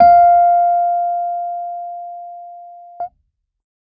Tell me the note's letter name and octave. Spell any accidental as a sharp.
F5